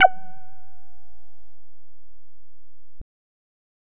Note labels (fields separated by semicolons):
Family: bass; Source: synthesizer; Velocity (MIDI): 25; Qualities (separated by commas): distorted